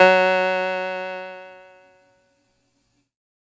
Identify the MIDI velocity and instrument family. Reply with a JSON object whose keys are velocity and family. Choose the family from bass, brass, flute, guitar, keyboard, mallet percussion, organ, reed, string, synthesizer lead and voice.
{"velocity": 75, "family": "keyboard"}